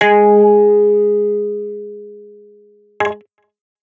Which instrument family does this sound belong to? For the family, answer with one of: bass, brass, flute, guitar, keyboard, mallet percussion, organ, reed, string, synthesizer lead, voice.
guitar